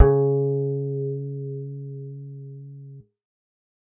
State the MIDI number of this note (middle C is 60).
49